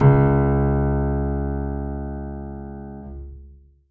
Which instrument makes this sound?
acoustic keyboard